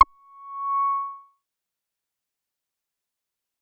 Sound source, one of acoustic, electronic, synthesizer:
synthesizer